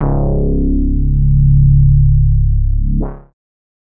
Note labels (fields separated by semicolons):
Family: bass; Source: synthesizer; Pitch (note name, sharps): C#1; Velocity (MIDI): 50; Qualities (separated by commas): distorted, multiphonic